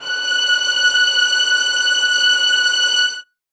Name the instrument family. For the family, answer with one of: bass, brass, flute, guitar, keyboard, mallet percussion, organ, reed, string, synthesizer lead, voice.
string